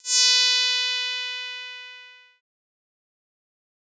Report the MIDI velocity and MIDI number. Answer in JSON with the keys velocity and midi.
{"velocity": 75, "midi": 71}